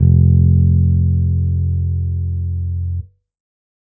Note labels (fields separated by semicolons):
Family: bass; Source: electronic; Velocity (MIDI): 25